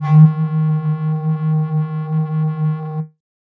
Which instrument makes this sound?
synthesizer flute